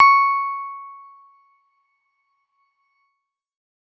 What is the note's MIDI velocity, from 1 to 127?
100